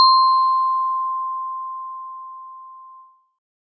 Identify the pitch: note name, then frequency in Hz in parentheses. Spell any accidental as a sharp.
C6 (1047 Hz)